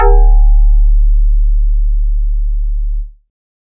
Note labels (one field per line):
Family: synthesizer lead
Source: synthesizer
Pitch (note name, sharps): D1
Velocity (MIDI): 127